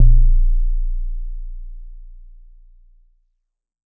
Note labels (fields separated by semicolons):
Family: mallet percussion; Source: acoustic; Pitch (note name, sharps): A#0; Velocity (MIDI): 25; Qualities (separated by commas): dark